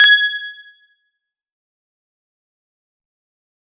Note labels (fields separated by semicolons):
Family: guitar; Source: electronic; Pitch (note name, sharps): G#6; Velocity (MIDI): 50; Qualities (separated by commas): fast decay, percussive